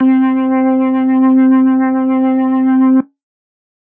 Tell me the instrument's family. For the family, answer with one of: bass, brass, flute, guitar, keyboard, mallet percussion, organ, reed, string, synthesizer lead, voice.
organ